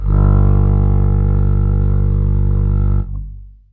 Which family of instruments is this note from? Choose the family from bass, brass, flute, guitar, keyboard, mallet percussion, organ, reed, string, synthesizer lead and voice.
reed